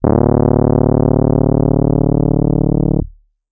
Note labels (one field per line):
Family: keyboard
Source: electronic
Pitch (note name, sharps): D1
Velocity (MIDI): 127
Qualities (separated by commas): distorted